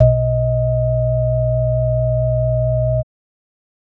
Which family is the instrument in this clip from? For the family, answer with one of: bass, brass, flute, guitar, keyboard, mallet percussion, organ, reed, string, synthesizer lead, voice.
organ